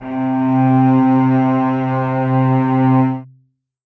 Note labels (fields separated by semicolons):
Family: string; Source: acoustic; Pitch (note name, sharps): C3; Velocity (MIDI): 75; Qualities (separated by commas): reverb